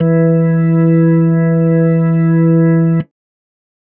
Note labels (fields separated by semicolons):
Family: organ; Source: electronic; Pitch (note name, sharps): E3; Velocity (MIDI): 50